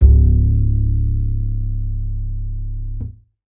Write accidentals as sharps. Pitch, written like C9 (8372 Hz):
C#1 (34.65 Hz)